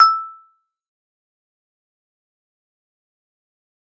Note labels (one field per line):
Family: mallet percussion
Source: acoustic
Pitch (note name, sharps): E6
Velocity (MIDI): 127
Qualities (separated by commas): fast decay, percussive